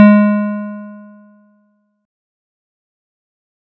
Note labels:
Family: keyboard; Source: electronic; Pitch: G#3; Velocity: 25; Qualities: fast decay

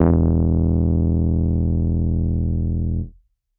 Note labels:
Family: keyboard; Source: electronic; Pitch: E1; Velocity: 127; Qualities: distorted

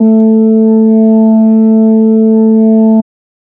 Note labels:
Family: organ; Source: electronic; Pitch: A3; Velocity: 75; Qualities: dark

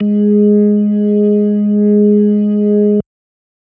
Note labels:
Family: organ; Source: electronic; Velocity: 127

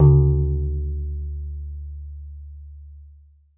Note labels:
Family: guitar; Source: synthesizer; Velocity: 127; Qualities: dark

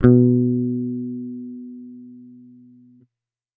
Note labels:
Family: bass; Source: electronic; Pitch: B2; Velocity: 75

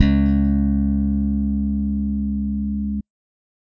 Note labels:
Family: bass; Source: electronic; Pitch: C#2; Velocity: 100; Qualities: bright

